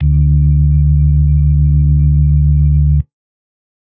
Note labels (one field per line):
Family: organ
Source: electronic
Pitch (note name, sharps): D2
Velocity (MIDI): 127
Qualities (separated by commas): dark